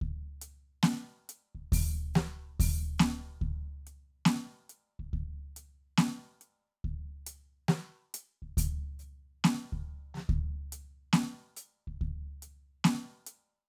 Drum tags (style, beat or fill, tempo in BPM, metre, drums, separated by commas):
hip-hop, beat, 70 BPM, 4/4, crash, ride, closed hi-hat, open hi-hat, hi-hat pedal, snare, kick